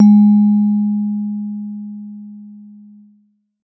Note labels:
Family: mallet percussion; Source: acoustic; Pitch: G#3; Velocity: 25

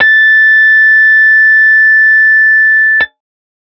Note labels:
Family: guitar; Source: electronic; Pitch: A6; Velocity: 127; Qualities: bright, distorted

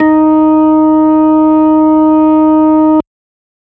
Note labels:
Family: organ; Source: electronic; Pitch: D#4; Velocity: 100

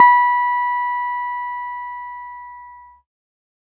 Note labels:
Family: keyboard; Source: electronic; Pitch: B5; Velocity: 127

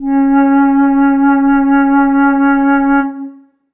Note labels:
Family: flute; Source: acoustic; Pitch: C#4; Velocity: 25; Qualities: dark, reverb

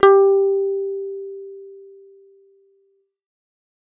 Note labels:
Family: bass; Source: synthesizer; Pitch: G4; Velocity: 75

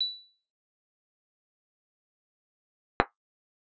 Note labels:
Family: guitar; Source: electronic; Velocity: 25; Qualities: bright, fast decay, percussive

